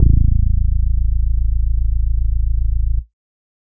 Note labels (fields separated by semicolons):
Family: bass; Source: synthesizer; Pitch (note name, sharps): A0; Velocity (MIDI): 127